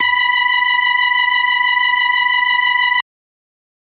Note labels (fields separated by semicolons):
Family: organ; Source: electronic; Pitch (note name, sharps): B5; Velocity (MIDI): 50